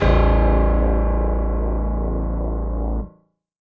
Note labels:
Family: keyboard; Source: electronic; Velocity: 127; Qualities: reverb

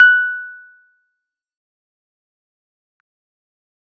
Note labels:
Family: keyboard; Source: electronic; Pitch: F#6; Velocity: 100; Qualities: fast decay, percussive

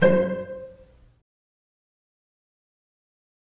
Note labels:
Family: string; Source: acoustic; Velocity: 50; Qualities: fast decay, reverb

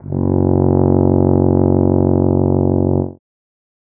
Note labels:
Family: brass; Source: acoustic; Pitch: F#1; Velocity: 25; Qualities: dark

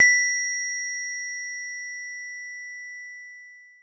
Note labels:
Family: mallet percussion; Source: acoustic; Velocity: 100; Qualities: bright, long release

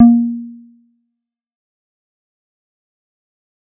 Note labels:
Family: bass; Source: synthesizer; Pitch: A#3; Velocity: 100; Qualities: dark, fast decay, percussive

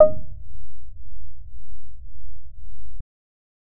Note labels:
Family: bass; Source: synthesizer; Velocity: 50

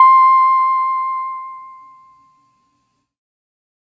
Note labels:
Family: keyboard; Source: electronic; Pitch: C6; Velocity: 127

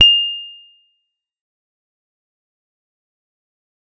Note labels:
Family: guitar; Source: electronic; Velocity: 75; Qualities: fast decay, percussive

